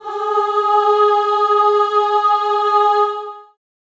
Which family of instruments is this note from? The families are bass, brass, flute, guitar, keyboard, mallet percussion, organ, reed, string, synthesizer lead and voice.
voice